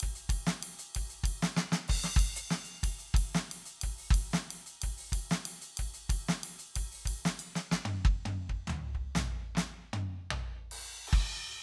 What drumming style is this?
swing